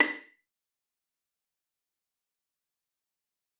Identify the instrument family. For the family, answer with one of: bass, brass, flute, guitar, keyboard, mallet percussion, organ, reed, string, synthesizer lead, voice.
string